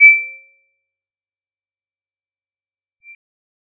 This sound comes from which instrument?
synthesizer bass